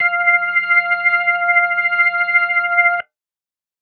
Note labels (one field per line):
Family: organ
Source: electronic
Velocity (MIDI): 75